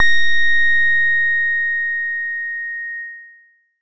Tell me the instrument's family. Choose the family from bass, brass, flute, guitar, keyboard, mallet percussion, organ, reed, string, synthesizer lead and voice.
bass